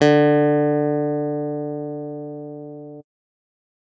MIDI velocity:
100